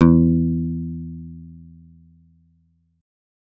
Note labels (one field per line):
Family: bass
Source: synthesizer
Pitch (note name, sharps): E2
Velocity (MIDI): 127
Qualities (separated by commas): distorted